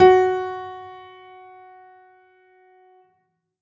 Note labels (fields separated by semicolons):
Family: keyboard; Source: acoustic; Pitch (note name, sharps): F#4; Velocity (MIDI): 127; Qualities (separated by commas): reverb